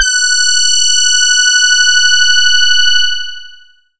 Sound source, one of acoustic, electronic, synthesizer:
synthesizer